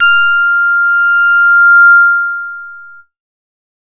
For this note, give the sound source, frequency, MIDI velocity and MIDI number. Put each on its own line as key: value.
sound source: synthesizer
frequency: 1397 Hz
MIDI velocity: 75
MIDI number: 89